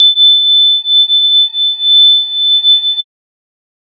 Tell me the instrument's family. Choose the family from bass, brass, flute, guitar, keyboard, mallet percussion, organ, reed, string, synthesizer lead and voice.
mallet percussion